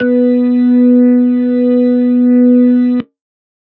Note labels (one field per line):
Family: organ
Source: electronic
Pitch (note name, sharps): B3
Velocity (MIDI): 50